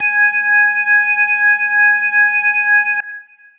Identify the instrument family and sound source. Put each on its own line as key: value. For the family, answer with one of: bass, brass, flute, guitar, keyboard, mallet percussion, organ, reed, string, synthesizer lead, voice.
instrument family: organ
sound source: electronic